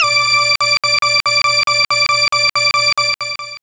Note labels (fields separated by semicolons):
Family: synthesizer lead; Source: synthesizer; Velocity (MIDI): 25; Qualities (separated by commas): long release